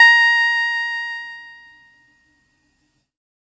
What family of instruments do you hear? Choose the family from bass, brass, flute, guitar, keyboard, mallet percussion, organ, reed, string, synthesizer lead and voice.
keyboard